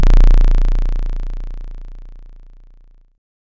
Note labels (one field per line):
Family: bass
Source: synthesizer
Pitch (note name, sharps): A#0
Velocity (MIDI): 50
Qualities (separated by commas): bright, distorted